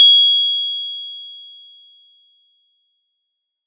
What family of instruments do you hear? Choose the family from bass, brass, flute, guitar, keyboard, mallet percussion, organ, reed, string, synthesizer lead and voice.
mallet percussion